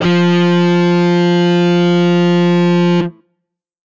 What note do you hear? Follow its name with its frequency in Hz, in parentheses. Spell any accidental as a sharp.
F3 (174.6 Hz)